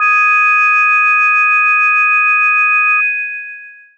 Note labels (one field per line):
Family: mallet percussion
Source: electronic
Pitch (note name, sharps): G#4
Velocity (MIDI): 75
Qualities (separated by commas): long release